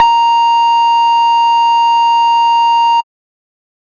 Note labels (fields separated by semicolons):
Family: bass; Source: synthesizer; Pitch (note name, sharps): A#5; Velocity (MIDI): 100; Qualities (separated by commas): distorted, tempo-synced